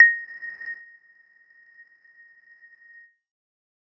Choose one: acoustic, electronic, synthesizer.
electronic